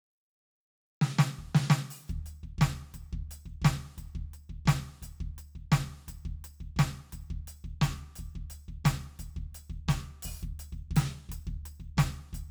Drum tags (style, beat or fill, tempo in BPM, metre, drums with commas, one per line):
rock
beat
115 BPM
4/4
percussion, snare, kick